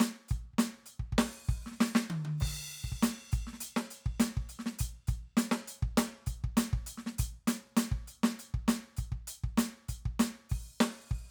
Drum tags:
rock, beat, 100 BPM, 4/4, crash, closed hi-hat, open hi-hat, hi-hat pedal, snare, high tom, kick

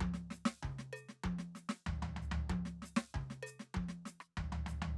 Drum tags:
samba-reggae, beat, 96 BPM, 4/4, hi-hat pedal, percussion, snare, cross-stick, high tom, mid tom, floor tom, kick

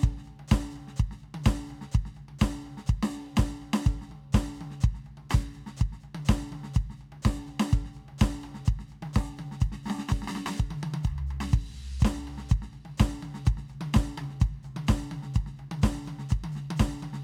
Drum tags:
prog rock, beat, 125 BPM, 4/4, crash, hi-hat pedal, snare, high tom, floor tom, kick

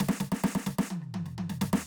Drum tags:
punk, fill, 128 BPM, 4/4, snare, cross-stick, high tom

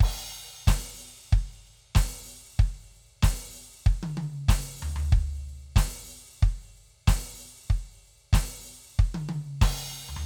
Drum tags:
rock, beat, 94 BPM, 4/4, crash, open hi-hat, snare, high tom, floor tom, kick

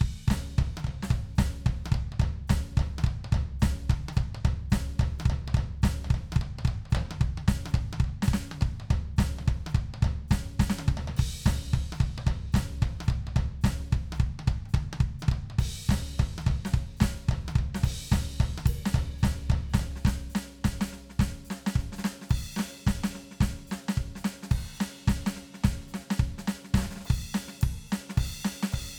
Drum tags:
swing, beat, 215 BPM, 4/4, crash, ride, hi-hat pedal, snare, high tom, mid tom, floor tom, kick

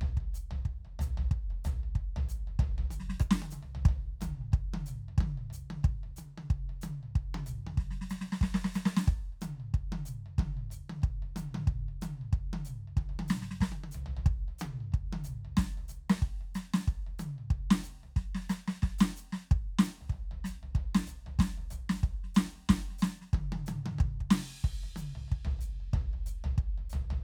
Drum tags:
swing, beat, 185 BPM, 4/4, crash, closed hi-hat, hi-hat pedal, snare, cross-stick, high tom, floor tom, kick

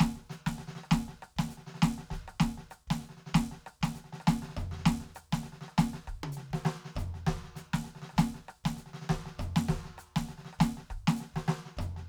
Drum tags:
New Orleans second line, beat, 99 BPM, 4/4, hi-hat pedal, snare, cross-stick, high tom, floor tom, kick

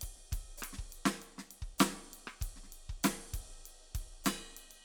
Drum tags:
funk, beat, 100 BPM, 4/4, ride, ride bell, hi-hat pedal, snare, cross-stick, kick

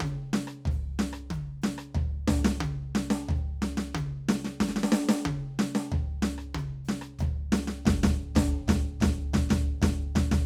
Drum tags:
Brazilian, beat, 92 BPM, 4/4, hi-hat pedal, snare, cross-stick, high tom, floor tom, kick

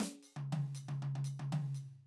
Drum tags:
jazz-funk, fill, 116 BPM, 4/4, closed hi-hat, hi-hat pedal, snare, high tom

